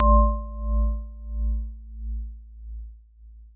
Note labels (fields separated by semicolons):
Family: mallet percussion; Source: acoustic; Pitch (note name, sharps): A1; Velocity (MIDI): 100; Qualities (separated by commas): dark, non-linear envelope